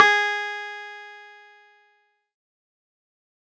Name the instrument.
electronic keyboard